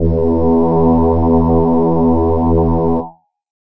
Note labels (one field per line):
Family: voice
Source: synthesizer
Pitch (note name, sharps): E2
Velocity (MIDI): 100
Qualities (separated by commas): multiphonic